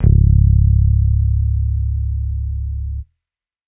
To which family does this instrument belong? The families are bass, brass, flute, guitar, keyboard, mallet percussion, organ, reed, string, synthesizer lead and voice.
bass